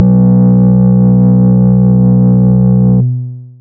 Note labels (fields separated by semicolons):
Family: bass; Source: synthesizer; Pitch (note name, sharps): B1; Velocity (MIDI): 127; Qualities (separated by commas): long release, multiphonic